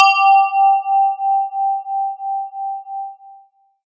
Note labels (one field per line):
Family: guitar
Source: synthesizer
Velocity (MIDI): 50